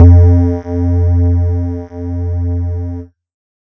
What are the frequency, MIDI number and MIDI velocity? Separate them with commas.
87.31 Hz, 41, 127